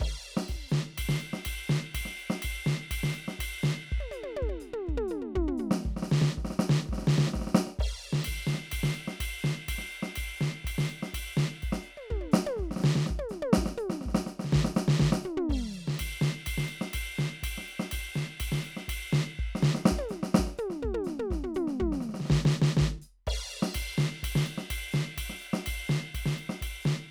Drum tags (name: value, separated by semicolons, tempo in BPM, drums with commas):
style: calypso; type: beat; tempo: 124 BPM; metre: 4/4; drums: crash, ride, ride bell, closed hi-hat, hi-hat pedal, snare, high tom, mid tom, floor tom, kick